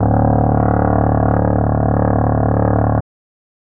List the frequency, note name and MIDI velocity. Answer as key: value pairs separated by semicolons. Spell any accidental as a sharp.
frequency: 36.71 Hz; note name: D1; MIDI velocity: 127